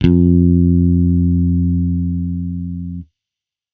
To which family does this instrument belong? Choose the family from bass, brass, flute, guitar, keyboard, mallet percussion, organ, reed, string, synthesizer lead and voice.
bass